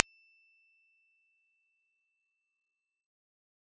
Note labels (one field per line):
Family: bass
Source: synthesizer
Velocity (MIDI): 127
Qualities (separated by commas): fast decay, percussive